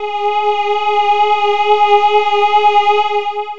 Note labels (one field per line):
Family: voice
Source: synthesizer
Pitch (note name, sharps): G#4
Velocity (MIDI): 127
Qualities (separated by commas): distorted, long release